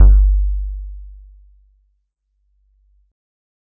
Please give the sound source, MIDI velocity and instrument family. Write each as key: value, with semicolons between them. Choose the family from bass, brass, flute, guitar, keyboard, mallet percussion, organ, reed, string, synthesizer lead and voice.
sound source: electronic; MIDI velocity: 50; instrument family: keyboard